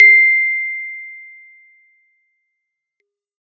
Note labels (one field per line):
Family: keyboard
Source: acoustic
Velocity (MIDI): 100